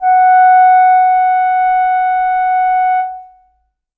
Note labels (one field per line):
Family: reed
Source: acoustic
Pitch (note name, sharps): F#5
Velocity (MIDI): 50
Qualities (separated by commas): reverb